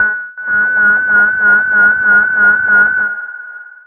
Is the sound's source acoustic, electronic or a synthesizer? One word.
synthesizer